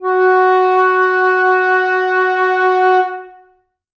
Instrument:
acoustic flute